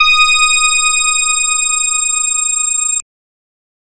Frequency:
1245 Hz